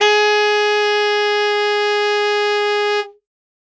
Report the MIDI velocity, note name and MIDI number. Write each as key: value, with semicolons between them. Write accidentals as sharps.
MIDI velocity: 127; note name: G#4; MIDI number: 68